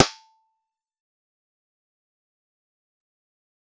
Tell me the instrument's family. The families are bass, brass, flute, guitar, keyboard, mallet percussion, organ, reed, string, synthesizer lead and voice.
guitar